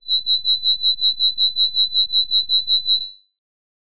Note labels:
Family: voice; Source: synthesizer; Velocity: 50; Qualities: bright

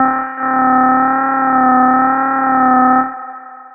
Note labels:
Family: bass; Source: synthesizer; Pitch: C4; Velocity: 100; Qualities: long release, reverb

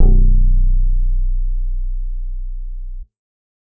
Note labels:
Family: bass; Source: synthesizer; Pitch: B0; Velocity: 100; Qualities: dark, reverb

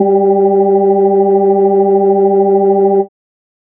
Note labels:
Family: organ; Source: electronic; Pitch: G3; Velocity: 100

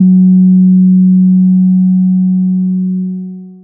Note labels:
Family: bass; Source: synthesizer; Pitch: F#3; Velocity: 50; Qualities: long release

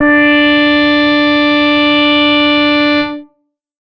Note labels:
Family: bass; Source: synthesizer; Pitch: D4; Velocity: 50; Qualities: distorted

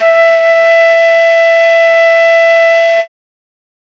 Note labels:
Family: flute; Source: acoustic; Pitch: E5; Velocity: 100

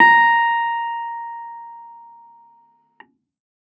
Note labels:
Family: keyboard; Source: electronic; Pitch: A#5; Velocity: 50; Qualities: distorted

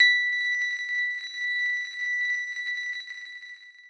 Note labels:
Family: guitar; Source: electronic; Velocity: 127; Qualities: bright, long release

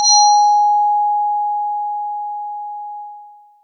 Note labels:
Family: mallet percussion; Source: electronic; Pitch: G#5; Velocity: 100; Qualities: bright, multiphonic

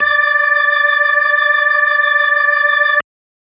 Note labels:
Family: organ; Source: electronic; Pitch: D5; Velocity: 50

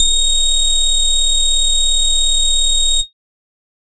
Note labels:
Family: bass; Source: synthesizer; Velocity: 127; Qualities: bright, distorted, multiphonic, tempo-synced

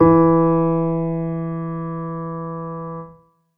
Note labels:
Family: keyboard; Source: acoustic; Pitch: E3; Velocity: 50; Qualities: reverb

